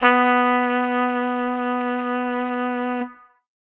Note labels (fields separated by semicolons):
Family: brass; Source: acoustic; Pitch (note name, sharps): B3; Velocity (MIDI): 25; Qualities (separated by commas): distorted